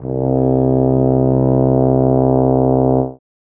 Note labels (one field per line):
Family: brass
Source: acoustic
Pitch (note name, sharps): C2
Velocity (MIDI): 75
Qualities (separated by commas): dark